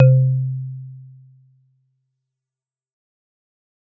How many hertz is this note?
130.8 Hz